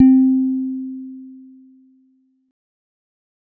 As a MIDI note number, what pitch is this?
60